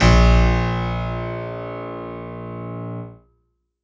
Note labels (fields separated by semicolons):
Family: keyboard; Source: acoustic; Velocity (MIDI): 127; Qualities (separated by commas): bright, reverb